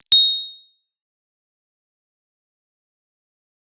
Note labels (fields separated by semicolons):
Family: bass; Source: synthesizer; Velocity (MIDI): 25; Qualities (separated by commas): bright, distorted, fast decay, percussive